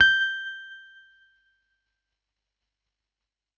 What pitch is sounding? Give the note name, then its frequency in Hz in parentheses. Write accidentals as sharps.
G6 (1568 Hz)